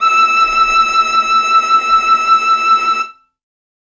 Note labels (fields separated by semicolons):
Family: string; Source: acoustic; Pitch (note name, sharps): E6; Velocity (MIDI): 50; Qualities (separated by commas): reverb